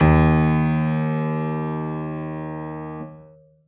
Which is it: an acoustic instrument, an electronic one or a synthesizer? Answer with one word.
acoustic